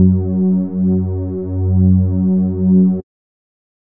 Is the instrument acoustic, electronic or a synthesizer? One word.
synthesizer